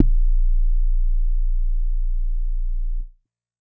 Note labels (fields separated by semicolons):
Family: bass; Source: synthesizer; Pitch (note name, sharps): A#0; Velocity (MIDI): 50; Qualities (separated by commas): distorted